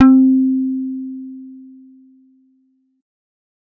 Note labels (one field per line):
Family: bass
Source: synthesizer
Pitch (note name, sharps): C4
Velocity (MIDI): 50